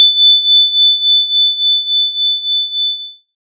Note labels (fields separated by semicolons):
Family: synthesizer lead; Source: synthesizer; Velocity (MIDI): 50; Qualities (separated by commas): bright